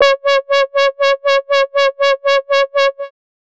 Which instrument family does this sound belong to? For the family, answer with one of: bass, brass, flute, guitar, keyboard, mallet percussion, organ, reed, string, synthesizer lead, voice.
bass